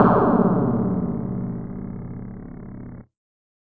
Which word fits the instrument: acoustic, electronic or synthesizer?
electronic